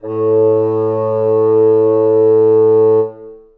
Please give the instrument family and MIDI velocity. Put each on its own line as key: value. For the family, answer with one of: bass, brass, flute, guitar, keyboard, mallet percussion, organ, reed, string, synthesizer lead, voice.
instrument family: reed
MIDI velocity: 100